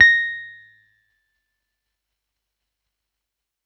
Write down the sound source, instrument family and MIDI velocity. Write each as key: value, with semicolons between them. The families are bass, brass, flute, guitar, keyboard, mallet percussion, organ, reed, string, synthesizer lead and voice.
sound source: electronic; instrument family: keyboard; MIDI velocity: 100